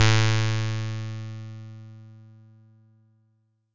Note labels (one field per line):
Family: bass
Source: synthesizer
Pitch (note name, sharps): A2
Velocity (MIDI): 25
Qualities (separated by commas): bright, distorted